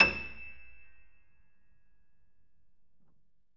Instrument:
acoustic keyboard